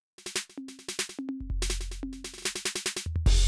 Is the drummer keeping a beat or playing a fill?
fill